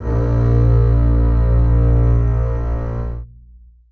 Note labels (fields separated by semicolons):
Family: string; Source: acoustic; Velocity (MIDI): 25; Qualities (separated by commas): long release, reverb